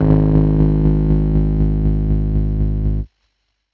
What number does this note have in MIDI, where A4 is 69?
32